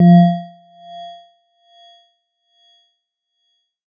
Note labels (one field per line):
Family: mallet percussion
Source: electronic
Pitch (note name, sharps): F3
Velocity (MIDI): 100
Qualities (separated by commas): percussive